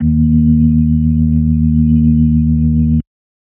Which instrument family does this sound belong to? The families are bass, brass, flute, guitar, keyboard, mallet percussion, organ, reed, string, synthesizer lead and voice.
organ